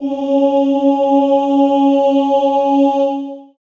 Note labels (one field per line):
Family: voice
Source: acoustic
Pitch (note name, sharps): C#4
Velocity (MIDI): 50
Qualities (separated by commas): dark, long release, reverb